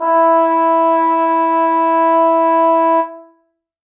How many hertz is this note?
329.6 Hz